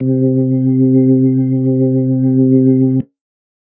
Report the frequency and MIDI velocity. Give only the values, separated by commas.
130.8 Hz, 100